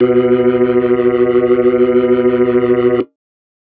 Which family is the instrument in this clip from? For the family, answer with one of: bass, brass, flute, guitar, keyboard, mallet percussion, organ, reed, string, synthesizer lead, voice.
organ